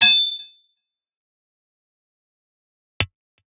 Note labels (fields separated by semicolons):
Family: guitar; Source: electronic; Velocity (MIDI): 100; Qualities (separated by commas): bright, distorted, fast decay, percussive